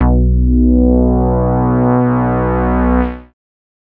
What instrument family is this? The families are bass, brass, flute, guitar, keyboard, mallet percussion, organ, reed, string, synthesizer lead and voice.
bass